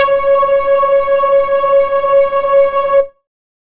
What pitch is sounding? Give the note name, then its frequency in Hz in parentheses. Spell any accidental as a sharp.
C#5 (554.4 Hz)